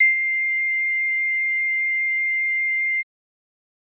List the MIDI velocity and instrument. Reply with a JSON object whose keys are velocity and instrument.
{"velocity": 75, "instrument": "electronic organ"}